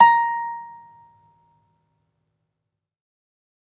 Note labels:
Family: guitar; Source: acoustic; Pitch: A#5; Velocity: 50; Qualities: fast decay, reverb

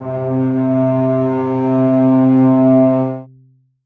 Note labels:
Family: string; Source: acoustic; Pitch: C3; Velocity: 25; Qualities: reverb

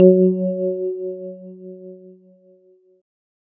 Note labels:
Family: keyboard; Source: electronic; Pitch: F#3; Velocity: 100; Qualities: dark

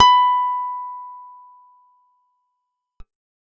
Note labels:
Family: guitar; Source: acoustic; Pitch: B5; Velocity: 75

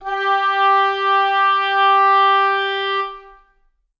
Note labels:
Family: reed; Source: acoustic; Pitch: G4; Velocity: 75; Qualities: reverb

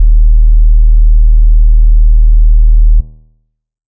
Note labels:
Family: bass; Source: synthesizer; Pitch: D#1; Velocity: 75; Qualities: dark

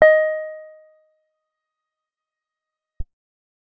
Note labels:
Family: guitar; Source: acoustic; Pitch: D#5; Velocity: 25; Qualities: fast decay, percussive

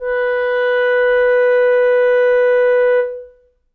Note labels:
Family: reed; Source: acoustic; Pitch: B4; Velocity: 25; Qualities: reverb

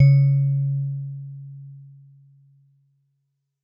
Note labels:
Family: mallet percussion; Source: acoustic; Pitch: C#3; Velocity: 75

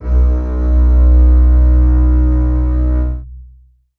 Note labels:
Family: string; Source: acoustic; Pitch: B1; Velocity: 100; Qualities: long release, reverb

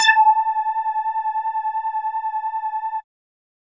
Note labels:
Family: bass; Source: synthesizer; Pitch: A5; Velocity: 127

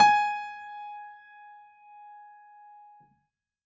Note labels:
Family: keyboard; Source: acoustic; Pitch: G#5; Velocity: 127

